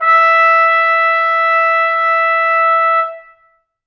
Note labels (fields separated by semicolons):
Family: brass; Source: acoustic; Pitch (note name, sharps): E5; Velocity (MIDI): 75; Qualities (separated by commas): bright, reverb